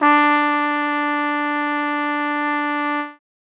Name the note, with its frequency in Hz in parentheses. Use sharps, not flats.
D4 (293.7 Hz)